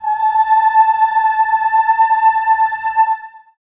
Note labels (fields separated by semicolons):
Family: voice; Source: acoustic; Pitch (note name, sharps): A5; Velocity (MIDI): 75; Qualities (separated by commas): reverb